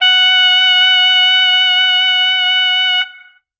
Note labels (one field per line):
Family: brass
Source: acoustic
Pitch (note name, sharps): F#5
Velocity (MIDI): 127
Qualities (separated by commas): bright, distorted